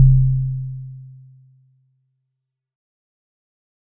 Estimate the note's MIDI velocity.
50